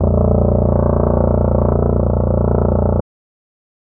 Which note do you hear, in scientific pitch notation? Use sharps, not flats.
A#0